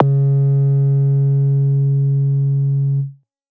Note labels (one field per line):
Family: bass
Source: synthesizer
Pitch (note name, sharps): C#3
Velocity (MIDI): 127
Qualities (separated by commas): distorted